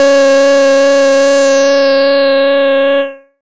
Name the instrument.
synthesizer bass